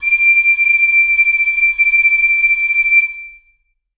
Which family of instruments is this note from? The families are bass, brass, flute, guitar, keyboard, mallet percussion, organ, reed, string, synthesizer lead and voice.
reed